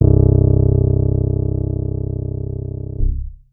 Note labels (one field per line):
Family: guitar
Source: electronic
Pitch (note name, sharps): C1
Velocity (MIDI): 25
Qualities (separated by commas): reverb